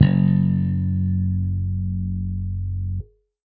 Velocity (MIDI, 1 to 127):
100